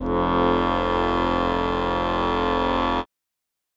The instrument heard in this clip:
acoustic reed instrument